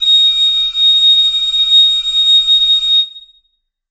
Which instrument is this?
acoustic reed instrument